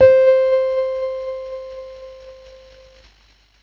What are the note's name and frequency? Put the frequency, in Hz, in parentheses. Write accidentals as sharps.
C5 (523.3 Hz)